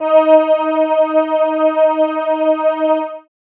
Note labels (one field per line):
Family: keyboard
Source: synthesizer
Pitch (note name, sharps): D#4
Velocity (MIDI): 100